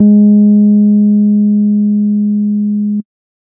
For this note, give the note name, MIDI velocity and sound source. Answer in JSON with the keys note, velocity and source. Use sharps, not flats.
{"note": "G#3", "velocity": 50, "source": "electronic"}